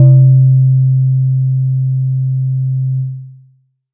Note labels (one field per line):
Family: mallet percussion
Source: acoustic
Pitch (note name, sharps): C3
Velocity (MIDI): 50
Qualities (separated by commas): dark, long release